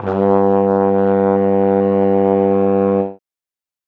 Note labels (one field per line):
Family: brass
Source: acoustic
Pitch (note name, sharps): G2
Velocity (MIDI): 75